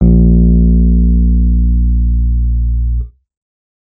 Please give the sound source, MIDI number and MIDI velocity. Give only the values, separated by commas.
electronic, 34, 75